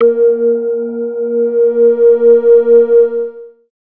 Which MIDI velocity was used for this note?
25